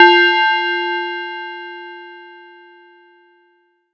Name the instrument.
acoustic mallet percussion instrument